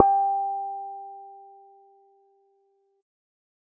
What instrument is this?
synthesizer bass